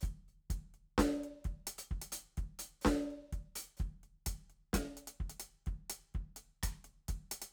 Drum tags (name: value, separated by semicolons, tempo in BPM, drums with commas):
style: slow reggae; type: beat; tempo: 64 BPM; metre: 4/4; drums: closed hi-hat, hi-hat pedal, snare, cross-stick, kick